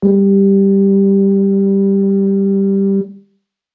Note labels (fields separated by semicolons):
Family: brass; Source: acoustic; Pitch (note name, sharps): G3; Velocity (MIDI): 25; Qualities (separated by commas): dark